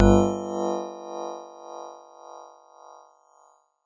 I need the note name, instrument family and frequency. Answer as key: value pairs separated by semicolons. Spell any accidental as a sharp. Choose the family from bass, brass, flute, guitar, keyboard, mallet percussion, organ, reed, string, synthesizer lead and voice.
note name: G1; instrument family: keyboard; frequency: 49 Hz